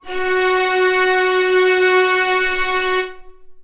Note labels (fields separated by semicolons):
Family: string; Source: acoustic; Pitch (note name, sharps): F#4; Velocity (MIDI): 25; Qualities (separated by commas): long release, reverb